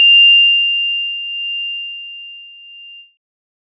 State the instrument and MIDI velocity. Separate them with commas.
electronic keyboard, 75